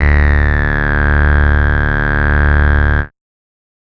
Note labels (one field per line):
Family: bass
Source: synthesizer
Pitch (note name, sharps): D1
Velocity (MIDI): 25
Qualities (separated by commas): bright, distorted, multiphonic